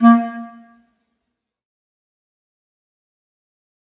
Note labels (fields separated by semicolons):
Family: reed; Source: acoustic; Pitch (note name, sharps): A#3; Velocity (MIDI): 25; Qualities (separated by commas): fast decay, percussive, reverb